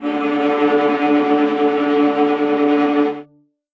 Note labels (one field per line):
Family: string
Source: acoustic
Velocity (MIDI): 75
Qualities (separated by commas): non-linear envelope, reverb